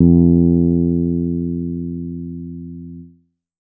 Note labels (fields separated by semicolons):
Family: bass; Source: synthesizer; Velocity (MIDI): 100